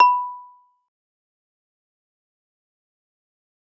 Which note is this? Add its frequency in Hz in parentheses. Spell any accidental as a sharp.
B5 (987.8 Hz)